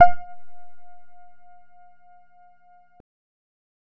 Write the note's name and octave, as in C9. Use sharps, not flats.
F5